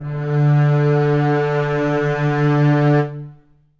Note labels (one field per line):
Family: string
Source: acoustic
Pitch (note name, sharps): D3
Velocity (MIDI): 75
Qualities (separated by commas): reverb